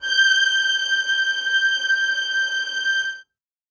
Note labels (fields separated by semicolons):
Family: string; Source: acoustic; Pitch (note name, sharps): G6; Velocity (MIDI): 127; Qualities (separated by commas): reverb